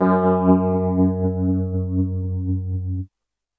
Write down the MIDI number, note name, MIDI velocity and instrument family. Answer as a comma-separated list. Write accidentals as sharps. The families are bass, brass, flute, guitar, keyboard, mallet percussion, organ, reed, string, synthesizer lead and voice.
42, F#2, 100, keyboard